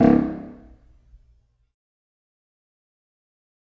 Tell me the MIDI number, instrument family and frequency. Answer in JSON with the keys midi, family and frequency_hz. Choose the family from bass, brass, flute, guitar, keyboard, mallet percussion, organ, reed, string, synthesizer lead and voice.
{"midi": 25, "family": "reed", "frequency_hz": 34.65}